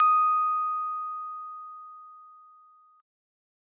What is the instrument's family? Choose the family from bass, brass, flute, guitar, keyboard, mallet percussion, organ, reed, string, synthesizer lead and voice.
keyboard